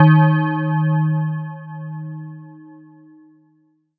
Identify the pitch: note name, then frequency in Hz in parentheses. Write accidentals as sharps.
D#3 (155.6 Hz)